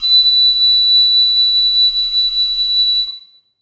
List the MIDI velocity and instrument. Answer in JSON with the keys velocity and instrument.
{"velocity": 100, "instrument": "acoustic flute"}